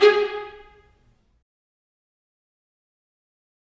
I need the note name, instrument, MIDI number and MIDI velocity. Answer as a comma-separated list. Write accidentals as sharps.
G#4, acoustic string instrument, 68, 75